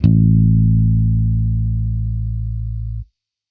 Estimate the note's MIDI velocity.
50